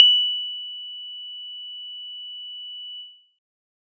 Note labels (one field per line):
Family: guitar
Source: synthesizer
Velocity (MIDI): 100